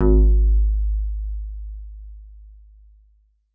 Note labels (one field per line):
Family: guitar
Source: electronic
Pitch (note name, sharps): G#1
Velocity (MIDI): 75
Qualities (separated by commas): dark, reverb